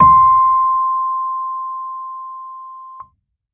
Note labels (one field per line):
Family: keyboard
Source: electronic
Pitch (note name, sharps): C6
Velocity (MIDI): 50